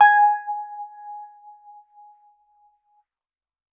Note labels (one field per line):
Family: keyboard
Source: electronic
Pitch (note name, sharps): G#5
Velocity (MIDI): 127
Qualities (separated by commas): non-linear envelope